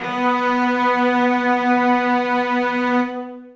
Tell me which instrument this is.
acoustic string instrument